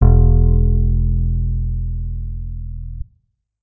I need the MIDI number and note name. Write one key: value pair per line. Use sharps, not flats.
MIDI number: 28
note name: E1